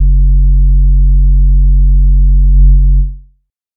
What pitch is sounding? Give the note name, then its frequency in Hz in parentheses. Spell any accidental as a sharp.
F#1 (46.25 Hz)